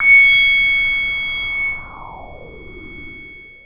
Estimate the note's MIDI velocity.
25